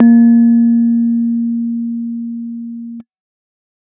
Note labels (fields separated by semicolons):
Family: keyboard; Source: electronic; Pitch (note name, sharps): A#3; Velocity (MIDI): 100